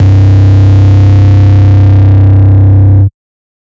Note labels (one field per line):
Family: bass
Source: synthesizer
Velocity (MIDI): 50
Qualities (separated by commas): bright, distorted, multiphonic